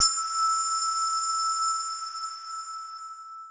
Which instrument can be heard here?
electronic mallet percussion instrument